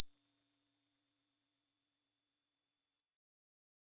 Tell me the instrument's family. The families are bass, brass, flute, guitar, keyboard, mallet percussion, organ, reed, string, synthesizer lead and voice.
organ